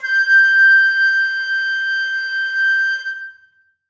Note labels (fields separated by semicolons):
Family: flute; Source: acoustic; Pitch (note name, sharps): G6; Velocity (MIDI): 100; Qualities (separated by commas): reverb